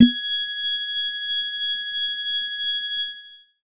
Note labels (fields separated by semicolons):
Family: organ; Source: electronic; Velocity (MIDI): 25; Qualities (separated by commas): reverb